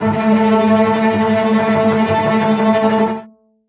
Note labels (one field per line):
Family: string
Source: acoustic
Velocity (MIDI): 100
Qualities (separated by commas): non-linear envelope, reverb